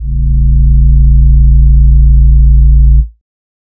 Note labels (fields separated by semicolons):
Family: voice; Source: synthesizer; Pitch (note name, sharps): A0; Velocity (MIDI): 25; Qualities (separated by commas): dark